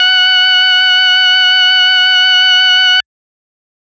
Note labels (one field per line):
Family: organ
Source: electronic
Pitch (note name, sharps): F#5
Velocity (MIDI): 127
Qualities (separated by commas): bright, distorted